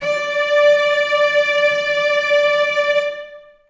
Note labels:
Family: string; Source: acoustic; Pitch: D5; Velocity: 100; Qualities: long release, reverb

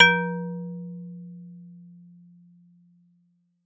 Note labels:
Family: mallet percussion; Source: acoustic; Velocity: 75

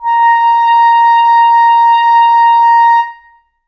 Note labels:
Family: reed; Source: acoustic; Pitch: A#5; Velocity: 100; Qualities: reverb

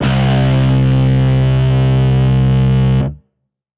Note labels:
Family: guitar; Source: electronic; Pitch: C2; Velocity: 100; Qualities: bright, distorted

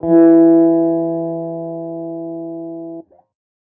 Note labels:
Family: guitar; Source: electronic; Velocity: 75; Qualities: non-linear envelope

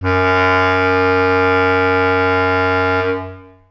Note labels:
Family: reed; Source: acoustic; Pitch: F#2; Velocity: 75; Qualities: long release, reverb

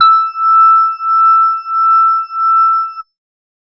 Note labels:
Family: organ; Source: electronic; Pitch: E6; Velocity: 127

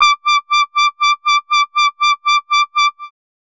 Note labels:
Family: bass; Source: synthesizer; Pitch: D6; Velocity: 100; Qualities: bright, distorted, tempo-synced

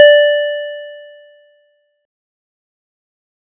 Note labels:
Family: keyboard; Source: electronic; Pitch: D5; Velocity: 25; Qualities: distorted, fast decay

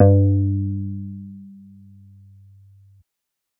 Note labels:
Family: bass; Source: synthesizer; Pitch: G2; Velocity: 50

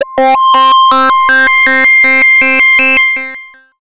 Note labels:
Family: bass; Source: synthesizer; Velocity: 75; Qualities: bright, distorted, long release, multiphonic, tempo-synced

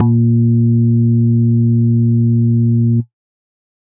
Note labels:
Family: organ; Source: electronic; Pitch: A#2; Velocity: 50

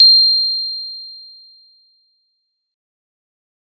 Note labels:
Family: mallet percussion; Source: acoustic; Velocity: 100; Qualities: bright, fast decay

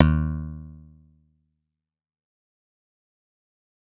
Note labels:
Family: bass; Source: synthesizer; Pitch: D#2; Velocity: 127; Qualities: fast decay

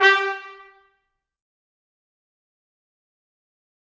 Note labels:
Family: brass; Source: acoustic; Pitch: G4; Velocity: 127; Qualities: bright, fast decay, percussive, reverb

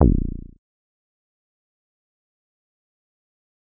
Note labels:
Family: bass; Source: synthesizer; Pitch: A#0; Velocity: 25; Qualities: fast decay, percussive

